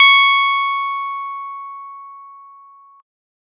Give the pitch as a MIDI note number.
85